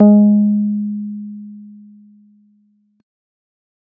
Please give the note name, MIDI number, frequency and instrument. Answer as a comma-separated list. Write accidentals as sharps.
G#3, 56, 207.7 Hz, electronic keyboard